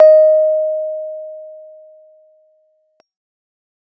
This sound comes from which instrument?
electronic keyboard